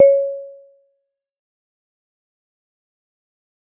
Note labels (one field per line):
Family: mallet percussion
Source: acoustic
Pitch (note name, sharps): C#5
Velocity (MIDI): 100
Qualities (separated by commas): fast decay, percussive